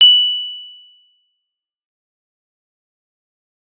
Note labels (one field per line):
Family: guitar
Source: electronic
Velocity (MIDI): 50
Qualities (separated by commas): bright, fast decay, percussive